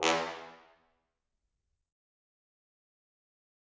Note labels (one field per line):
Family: brass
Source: acoustic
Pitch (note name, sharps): E2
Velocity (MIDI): 127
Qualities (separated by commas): bright, fast decay, percussive, reverb